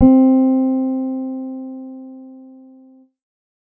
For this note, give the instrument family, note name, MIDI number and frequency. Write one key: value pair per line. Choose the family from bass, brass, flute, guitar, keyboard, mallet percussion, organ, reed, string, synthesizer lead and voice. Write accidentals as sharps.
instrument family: keyboard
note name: C4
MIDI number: 60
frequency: 261.6 Hz